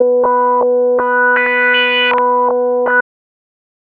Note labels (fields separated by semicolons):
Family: bass; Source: synthesizer; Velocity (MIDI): 100; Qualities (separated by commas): tempo-synced